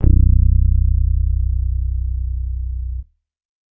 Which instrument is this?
electronic bass